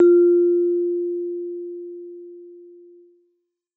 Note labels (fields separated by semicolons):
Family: mallet percussion; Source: acoustic; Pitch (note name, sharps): F4; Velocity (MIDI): 75